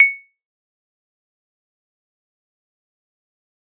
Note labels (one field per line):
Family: mallet percussion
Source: acoustic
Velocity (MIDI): 100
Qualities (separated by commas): fast decay, percussive